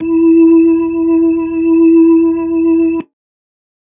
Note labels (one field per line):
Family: organ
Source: electronic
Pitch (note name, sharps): E4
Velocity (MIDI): 75